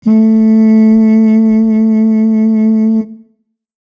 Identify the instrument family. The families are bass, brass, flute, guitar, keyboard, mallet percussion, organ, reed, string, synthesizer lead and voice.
brass